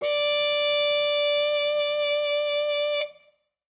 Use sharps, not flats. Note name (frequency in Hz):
D5 (587.3 Hz)